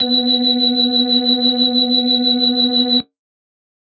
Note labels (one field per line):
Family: organ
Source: electronic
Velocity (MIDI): 25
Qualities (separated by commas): bright